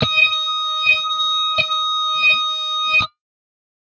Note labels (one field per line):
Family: guitar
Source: synthesizer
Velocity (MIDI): 127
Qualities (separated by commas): bright, distorted